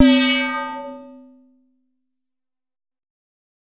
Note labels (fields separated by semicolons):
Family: bass; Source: synthesizer; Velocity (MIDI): 50; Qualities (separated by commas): bright, distorted, fast decay